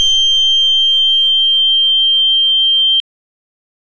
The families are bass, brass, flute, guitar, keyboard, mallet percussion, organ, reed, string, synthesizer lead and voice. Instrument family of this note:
organ